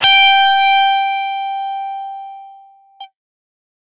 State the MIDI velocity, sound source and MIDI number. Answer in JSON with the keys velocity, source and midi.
{"velocity": 75, "source": "electronic", "midi": 79}